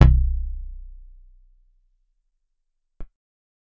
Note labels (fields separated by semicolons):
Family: guitar; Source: acoustic; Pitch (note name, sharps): B0; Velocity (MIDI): 25; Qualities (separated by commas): dark